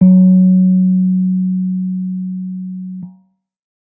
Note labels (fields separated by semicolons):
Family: keyboard; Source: electronic; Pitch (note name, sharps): F#3; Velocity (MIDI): 50; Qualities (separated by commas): dark